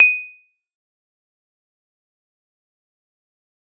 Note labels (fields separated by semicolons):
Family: mallet percussion; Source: acoustic; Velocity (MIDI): 50; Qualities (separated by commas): bright, fast decay, percussive